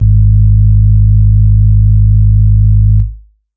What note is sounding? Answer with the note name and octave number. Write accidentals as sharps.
G#1